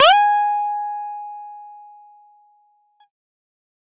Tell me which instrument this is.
electronic guitar